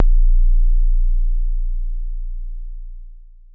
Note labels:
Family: keyboard; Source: electronic; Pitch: A#0; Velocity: 127; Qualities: dark, long release

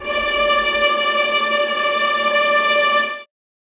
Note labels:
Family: string; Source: acoustic; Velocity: 25; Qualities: bright, non-linear envelope, reverb

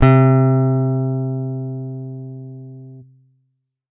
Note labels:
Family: guitar; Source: electronic; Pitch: C3; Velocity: 50

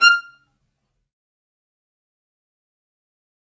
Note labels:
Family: string; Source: acoustic; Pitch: F6; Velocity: 100; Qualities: fast decay, percussive, reverb

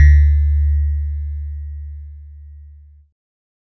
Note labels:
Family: keyboard; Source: electronic; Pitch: D2; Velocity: 75; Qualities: distorted

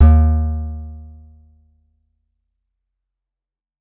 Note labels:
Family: guitar; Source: acoustic; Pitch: D#2; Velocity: 127

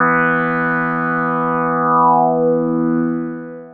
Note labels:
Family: synthesizer lead; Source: synthesizer; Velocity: 25; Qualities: long release

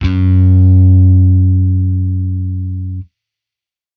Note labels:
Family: bass; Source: electronic; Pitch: F#2; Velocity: 127; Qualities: distorted

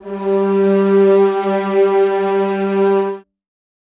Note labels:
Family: string; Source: acoustic; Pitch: G3; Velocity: 75; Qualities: reverb

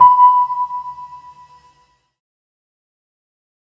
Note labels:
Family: keyboard; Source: electronic; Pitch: B5; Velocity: 127; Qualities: fast decay

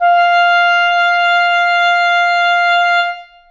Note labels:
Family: reed; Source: acoustic; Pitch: F5; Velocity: 127; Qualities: long release, reverb

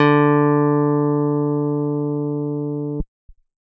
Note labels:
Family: keyboard; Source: electronic; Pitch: D3; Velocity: 127

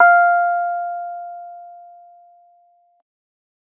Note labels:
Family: keyboard; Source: electronic; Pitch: F5; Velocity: 100

